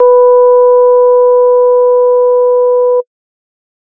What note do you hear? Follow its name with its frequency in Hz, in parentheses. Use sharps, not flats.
B4 (493.9 Hz)